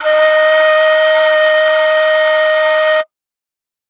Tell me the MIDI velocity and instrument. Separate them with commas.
127, acoustic flute